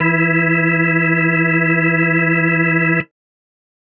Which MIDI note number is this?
52